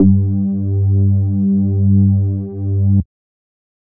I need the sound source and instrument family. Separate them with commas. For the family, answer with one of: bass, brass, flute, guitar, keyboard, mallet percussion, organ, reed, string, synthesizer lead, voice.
synthesizer, bass